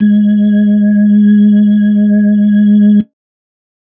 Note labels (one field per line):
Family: organ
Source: electronic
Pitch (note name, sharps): G#3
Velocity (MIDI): 25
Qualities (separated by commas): dark